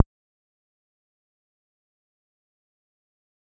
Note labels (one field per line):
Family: bass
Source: synthesizer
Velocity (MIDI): 127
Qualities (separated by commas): fast decay, percussive